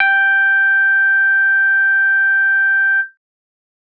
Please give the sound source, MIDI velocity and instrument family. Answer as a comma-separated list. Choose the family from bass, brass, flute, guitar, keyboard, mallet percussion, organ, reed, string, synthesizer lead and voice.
synthesizer, 25, bass